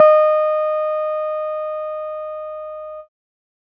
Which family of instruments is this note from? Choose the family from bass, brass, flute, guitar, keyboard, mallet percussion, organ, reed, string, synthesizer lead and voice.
keyboard